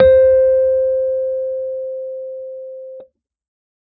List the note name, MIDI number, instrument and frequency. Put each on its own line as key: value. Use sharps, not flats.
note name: C5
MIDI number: 72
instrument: electronic keyboard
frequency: 523.3 Hz